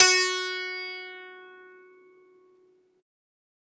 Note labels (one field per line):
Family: guitar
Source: acoustic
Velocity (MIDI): 75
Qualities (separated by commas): bright, multiphonic, reverb